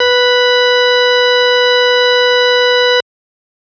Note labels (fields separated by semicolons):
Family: organ; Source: electronic; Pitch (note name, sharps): B4; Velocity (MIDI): 127